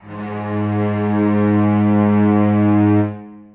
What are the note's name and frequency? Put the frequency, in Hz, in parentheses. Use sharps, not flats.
G#2 (103.8 Hz)